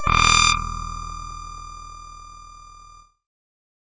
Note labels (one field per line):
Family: keyboard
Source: synthesizer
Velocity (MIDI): 100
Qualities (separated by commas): bright, distorted